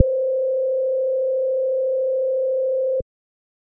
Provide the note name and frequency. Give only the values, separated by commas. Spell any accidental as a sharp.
C5, 523.3 Hz